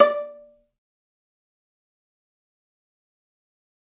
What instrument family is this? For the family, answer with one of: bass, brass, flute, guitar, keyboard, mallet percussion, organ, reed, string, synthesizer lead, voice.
string